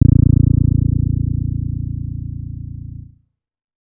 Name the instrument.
synthesizer bass